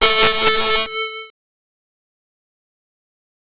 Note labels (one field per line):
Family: bass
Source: synthesizer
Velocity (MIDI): 25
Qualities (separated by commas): bright, distorted, fast decay, multiphonic